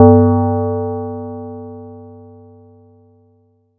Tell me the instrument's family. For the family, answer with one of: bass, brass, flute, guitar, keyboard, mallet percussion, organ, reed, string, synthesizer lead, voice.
mallet percussion